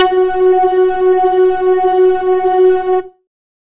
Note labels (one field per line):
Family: bass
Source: synthesizer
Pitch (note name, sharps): F#4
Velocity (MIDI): 100